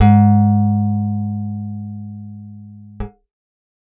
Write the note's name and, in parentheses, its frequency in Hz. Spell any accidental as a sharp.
G#2 (103.8 Hz)